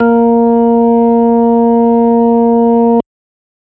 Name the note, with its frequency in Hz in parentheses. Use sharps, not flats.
A#3 (233.1 Hz)